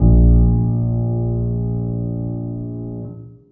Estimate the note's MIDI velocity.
25